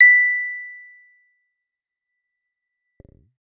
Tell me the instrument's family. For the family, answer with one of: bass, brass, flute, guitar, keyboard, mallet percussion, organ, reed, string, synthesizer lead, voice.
bass